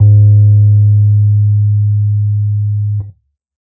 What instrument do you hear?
electronic keyboard